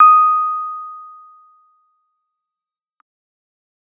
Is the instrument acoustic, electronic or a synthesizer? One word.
electronic